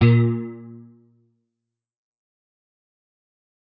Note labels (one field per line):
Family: guitar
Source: electronic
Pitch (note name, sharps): A#2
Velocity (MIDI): 25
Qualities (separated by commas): fast decay